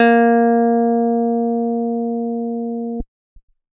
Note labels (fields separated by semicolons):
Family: keyboard; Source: electronic; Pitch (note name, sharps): A#3; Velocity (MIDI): 127